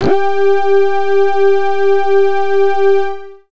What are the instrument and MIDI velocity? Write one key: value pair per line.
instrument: synthesizer bass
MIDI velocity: 25